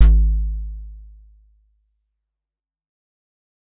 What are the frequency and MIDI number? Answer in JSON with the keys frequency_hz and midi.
{"frequency_hz": 51.91, "midi": 32}